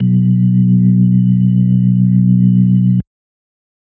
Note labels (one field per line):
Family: organ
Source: electronic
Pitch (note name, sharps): B1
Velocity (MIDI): 25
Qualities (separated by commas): dark